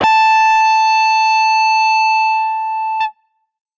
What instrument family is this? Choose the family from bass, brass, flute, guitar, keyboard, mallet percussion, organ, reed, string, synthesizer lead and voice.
guitar